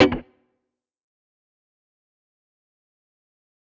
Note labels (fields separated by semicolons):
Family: guitar; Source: electronic; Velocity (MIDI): 75; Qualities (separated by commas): bright, distorted, fast decay, percussive